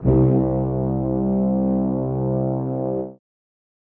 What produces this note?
acoustic brass instrument